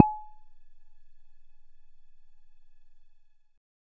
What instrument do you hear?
synthesizer bass